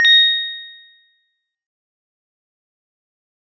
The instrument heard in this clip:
acoustic mallet percussion instrument